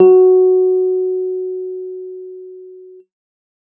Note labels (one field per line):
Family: keyboard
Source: electronic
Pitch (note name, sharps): F#4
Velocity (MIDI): 25